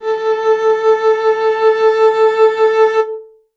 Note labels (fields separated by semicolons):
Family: string; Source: acoustic; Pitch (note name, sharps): A4; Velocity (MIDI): 25; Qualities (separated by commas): reverb